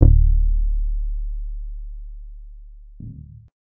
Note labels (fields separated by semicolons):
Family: guitar; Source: electronic; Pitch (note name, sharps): D1; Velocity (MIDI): 50